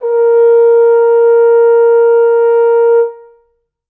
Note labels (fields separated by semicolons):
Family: brass; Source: acoustic; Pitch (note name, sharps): A#4; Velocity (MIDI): 75; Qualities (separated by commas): reverb